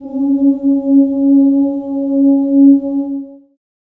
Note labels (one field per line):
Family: voice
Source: acoustic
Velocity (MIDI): 50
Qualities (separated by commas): reverb